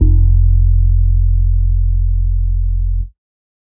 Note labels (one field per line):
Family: keyboard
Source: electronic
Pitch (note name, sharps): F1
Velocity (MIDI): 25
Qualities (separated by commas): dark